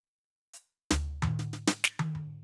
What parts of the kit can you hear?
hi-hat pedal, snare, high tom, mid tom and floor tom